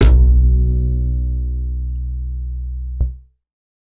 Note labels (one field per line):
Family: bass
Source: acoustic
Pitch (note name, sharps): B1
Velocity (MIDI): 127